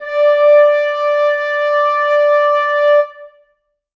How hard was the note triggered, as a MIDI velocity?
100